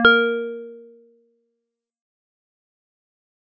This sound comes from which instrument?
acoustic mallet percussion instrument